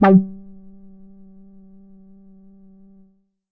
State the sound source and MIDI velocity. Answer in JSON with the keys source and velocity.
{"source": "synthesizer", "velocity": 25}